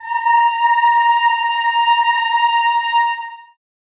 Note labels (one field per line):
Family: voice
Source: acoustic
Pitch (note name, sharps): A#5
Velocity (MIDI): 75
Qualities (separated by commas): long release, reverb